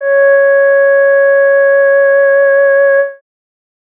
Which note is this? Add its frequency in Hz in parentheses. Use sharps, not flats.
C#5 (554.4 Hz)